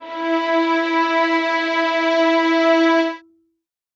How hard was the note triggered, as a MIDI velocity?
75